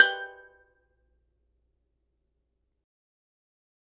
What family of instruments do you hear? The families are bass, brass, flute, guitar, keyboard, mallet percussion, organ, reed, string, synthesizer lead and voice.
mallet percussion